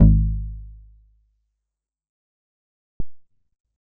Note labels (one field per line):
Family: bass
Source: synthesizer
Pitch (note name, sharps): G#1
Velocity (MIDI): 75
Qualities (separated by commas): dark, fast decay